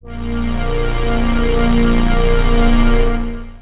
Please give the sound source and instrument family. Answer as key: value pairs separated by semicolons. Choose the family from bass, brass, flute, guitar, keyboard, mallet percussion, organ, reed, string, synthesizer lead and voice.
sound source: synthesizer; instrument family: synthesizer lead